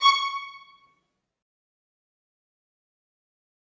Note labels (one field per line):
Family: string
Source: acoustic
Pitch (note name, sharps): C#6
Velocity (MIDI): 50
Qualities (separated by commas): fast decay, percussive, reverb